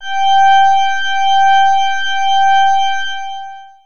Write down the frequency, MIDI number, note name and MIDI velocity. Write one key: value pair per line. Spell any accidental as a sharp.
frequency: 784 Hz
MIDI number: 79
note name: G5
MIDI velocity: 75